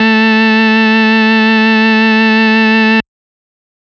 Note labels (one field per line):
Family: organ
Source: electronic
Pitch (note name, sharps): A3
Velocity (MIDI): 75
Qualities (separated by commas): bright, distorted